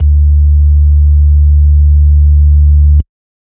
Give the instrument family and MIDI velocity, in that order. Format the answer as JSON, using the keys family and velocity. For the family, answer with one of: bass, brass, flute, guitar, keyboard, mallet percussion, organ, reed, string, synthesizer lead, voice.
{"family": "organ", "velocity": 50}